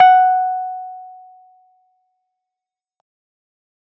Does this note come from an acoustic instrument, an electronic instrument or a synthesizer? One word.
electronic